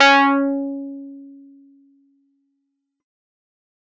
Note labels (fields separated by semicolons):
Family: keyboard; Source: electronic; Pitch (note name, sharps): C#4; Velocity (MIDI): 127; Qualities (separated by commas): distorted